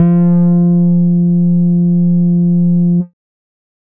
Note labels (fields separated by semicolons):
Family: bass; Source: synthesizer; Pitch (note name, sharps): F3; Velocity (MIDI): 100; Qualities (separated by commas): distorted